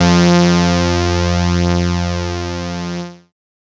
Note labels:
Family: bass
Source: synthesizer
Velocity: 75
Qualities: bright, distorted

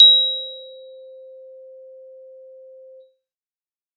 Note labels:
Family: keyboard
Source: acoustic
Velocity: 127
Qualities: bright

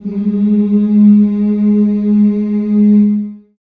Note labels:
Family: voice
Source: acoustic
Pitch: G#3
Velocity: 100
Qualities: reverb

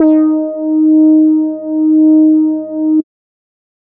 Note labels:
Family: bass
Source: synthesizer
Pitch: D#4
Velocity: 25

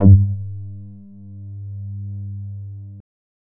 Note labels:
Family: bass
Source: synthesizer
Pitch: G2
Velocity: 25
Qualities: dark, distorted

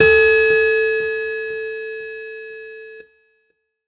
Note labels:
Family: keyboard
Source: electronic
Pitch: A4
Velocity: 127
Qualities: bright, distorted

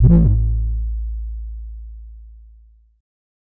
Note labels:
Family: bass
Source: synthesizer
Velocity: 25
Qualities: distorted

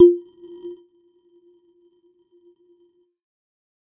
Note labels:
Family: mallet percussion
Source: electronic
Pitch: F4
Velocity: 25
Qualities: non-linear envelope, percussive

